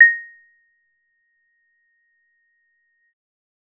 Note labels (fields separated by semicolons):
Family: bass; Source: synthesizer; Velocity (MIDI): 127; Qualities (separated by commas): percussive